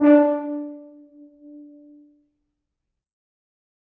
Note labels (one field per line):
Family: brass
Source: acoustic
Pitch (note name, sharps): D4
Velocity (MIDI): 25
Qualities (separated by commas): reverb